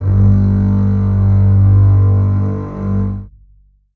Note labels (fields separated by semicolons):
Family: string; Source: acoustic; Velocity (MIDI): 127; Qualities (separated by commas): long release, reverb